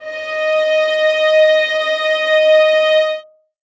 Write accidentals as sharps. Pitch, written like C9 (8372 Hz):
D#5 (622.3 Hz)